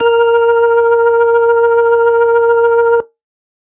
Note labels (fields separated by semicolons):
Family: organ; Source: electronic; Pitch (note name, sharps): A#4; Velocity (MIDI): 50